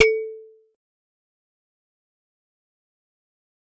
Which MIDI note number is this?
69